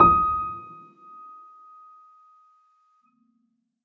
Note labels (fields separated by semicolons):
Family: keyboard; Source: acoustic; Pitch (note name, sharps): D#6; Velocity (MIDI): 25; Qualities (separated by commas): reverb